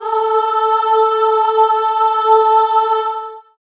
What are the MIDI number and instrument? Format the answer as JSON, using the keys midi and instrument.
{"midi": 69, "instrument": "acoustic voice"}